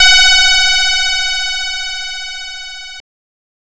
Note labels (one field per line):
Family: guitar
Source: synthesizer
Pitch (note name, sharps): F#5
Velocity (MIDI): 127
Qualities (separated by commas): bright, distorted